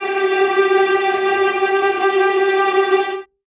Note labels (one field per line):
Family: string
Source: acoustic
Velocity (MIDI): 75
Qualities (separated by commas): bright, non-linear envelope, reverb